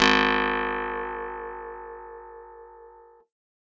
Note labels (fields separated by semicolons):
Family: guitar; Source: acoustic; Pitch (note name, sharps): G#1; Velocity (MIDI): 50; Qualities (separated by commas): bright